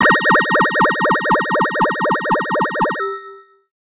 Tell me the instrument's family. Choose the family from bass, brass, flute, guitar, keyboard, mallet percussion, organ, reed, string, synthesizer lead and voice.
organ